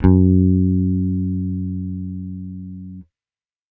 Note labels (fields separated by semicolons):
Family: bass; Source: electronic; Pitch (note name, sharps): F#2; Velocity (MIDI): 50